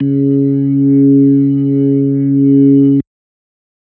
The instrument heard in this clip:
electronic organ